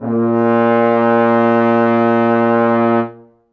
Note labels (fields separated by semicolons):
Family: brass; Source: acoustic; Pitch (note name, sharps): A#2; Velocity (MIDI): 100; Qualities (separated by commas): reverb